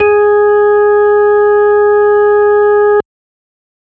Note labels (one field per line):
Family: organ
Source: electronic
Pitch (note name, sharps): G#4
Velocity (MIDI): 25